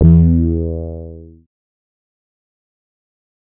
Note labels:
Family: bass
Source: synthesizer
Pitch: E2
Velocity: 25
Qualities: distorted, fast decay

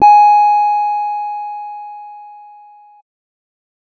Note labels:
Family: keyboard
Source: electronic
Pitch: G#5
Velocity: 50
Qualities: dark

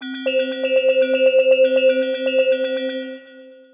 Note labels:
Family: mallet percussion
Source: synthesizer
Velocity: 100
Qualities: long release, multiphonic, tempo-synced

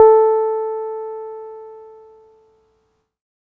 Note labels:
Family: keyboard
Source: electronic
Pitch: A4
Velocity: 75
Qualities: dark

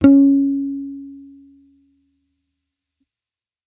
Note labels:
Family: bass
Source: electronic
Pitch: C#4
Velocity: 25

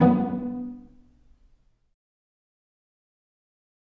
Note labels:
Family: string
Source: acoustic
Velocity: 127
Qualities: dark, fast decay, reverb

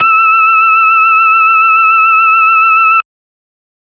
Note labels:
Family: organ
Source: electronic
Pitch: E6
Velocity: 127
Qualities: bright

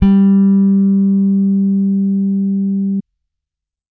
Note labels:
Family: bass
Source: electronic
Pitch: G3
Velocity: 50

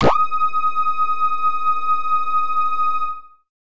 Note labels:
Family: bass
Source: synthesizer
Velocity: 25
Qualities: distorted

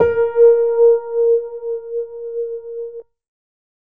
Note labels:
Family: keyboard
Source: electronic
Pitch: A#4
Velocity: 50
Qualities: reverb

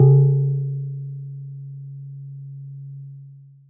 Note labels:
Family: mallet percussion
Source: acoustic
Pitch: C#3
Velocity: 25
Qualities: long release

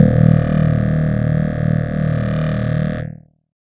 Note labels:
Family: keyboard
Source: electronic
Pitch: D#1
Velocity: 100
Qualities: bright, distorted, multiphonic

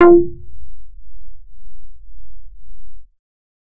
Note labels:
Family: bass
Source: synthesizer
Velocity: 75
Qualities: distorted

